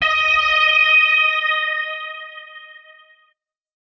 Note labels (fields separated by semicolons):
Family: guitar; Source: electronic; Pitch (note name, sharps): D#5; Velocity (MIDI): 127